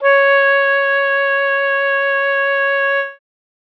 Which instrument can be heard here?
acoustic reed instrument